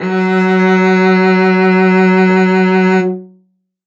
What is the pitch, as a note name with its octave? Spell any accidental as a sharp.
F#3